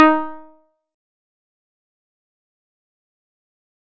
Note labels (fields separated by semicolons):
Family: guitar; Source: acoustic; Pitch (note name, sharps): D#4; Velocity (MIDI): 25; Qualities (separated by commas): distorted, fast decay, percussive